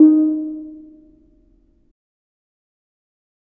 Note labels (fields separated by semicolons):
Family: mallet percussion; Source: acoustic; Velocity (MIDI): 50; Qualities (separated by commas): fast decay, reverb